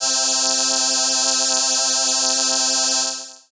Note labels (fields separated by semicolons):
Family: keyboard; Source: synthesizer; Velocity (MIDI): 25; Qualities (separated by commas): bright